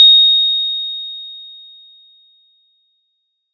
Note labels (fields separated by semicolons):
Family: mallet percussion; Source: acoustic; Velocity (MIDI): 50; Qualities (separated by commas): bright